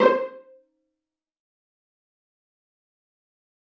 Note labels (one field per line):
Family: string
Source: acoustic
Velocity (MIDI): 100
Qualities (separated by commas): fast decay, percussive, reverb